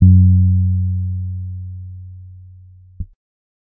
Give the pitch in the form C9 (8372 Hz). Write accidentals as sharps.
F#2 (92.5 Hz)